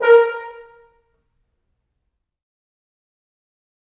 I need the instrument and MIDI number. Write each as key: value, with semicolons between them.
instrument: acoustic brass instrument; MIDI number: 70